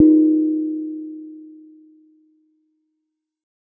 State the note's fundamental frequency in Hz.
311.1 Hz